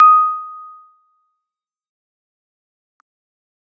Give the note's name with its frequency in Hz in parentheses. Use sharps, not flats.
D#6 (1245 Hz)